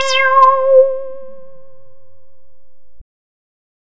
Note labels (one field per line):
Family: bass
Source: synthesizer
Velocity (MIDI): 100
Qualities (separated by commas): distorted